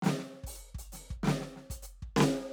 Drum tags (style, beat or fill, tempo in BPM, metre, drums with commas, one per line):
funk
fill
95 BPM
4/4
closed hi-hat, open hi-hat, hi-hat pedal, snare, kick